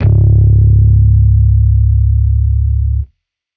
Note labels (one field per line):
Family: bass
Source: electronic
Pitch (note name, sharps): C#1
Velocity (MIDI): 75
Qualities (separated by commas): distorted